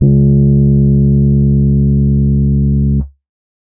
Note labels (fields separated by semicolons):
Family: keyboard; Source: electronic; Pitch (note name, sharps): C#2; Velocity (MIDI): 50; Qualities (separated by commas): dark